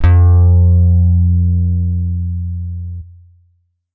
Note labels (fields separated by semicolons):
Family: guitar; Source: electronic; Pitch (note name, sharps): F2; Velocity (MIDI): 75; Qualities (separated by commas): distorted